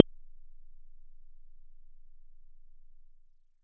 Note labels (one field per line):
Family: bass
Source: synthesizer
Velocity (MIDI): 127